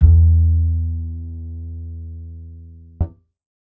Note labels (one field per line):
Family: bass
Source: acoustic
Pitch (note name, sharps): E2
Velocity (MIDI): 50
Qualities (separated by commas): dark